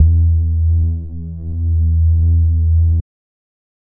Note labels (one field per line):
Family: bass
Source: synthesizer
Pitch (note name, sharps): E2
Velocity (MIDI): 25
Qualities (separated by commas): dark